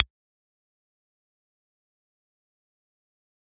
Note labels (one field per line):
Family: organ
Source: electronic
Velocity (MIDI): 75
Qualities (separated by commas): bright, distorted, fast decay, percussive